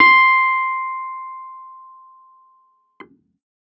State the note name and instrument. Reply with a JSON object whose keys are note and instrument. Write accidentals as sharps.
{"note": "C6", "instrument": "electronic keyboard"}